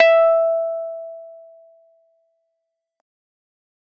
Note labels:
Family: keyboard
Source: electronic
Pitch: E5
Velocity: 100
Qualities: distorted

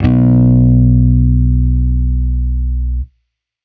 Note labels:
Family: bass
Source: electronic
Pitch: B1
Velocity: 100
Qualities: distorted

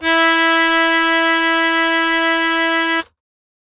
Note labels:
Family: keyboard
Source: acoustic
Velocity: 50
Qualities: bright

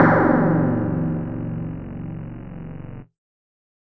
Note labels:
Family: mallet percussion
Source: electronic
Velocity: 25

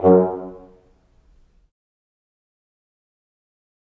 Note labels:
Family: brass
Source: acoustic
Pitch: F#2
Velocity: 25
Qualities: fast decay, percussive, reverb

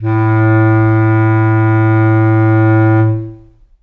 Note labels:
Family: reed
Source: acoustic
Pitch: A2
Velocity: 25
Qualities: long release, reverb

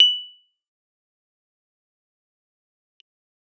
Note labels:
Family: keyboard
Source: electronic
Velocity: 25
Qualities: bright, fast decay, percussive

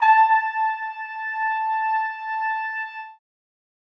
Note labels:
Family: brass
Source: acoustic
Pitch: A5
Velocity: 25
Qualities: reverb

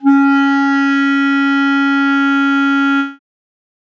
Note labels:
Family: reed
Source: acoustic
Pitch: C#4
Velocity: 127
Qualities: dark

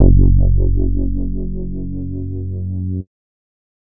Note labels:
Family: bass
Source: synthesizer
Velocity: 50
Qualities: dark, distorted

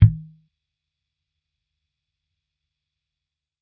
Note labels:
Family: bass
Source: electronic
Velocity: 25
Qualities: fast decay, percussive

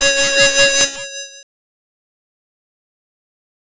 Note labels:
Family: bass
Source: synthesizer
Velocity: 25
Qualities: bright, distorted, fast decay, multiphonic

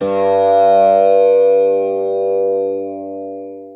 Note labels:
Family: guitar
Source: acoustic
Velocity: 75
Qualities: long release, multiphonic, reverb

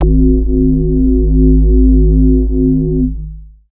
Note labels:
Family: bass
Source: synthesizer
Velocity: 100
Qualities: distorted, long release, multiphonic

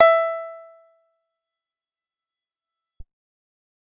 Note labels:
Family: guitar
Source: acoustic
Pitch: E5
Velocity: 100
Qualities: percussive

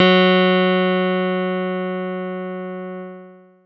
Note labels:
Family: keyboard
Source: electronic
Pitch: F#3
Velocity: 100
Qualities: distorted

